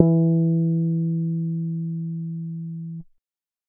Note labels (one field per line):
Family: bass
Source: synthesizer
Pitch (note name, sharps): E3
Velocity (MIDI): 50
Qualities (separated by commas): dark, reverb